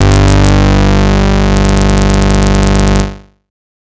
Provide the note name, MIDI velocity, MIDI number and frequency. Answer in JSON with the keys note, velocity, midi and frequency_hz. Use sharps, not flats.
{"note": "G1", "velocity": 127, "midi": 31, "frequency_hz": 49}